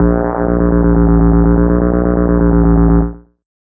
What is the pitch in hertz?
58.27 Hz